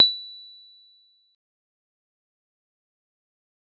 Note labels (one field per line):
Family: keyboard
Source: electronic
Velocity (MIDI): 25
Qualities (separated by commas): bright, fast decay, percussive